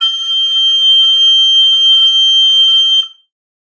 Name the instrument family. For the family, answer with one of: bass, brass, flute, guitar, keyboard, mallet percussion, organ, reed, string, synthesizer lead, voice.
flute